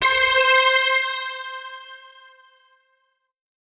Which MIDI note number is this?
72